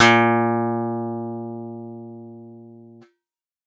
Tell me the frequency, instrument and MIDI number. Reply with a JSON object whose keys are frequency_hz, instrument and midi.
{"frequency_hz": 116.5, "instrument": "synthesizer guitar", "midi": 46}